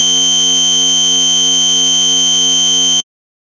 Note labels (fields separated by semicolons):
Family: bass; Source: synthesizer; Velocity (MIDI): 100; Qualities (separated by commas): bright, distorted